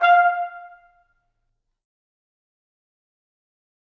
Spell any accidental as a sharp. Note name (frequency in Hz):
F5 (698.5 Hz)